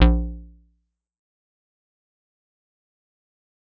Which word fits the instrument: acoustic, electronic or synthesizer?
synthesizer